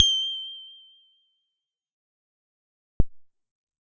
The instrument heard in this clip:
synthesizer bass